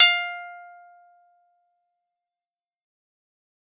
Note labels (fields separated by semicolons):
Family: guitar; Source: acoustic; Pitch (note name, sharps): F5; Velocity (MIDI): 100; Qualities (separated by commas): fast decay, percussive, reverb